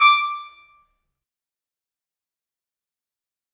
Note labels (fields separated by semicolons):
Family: brass; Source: acoustic; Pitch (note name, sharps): D6; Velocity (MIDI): 75; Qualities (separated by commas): fast decay, percussive, reverb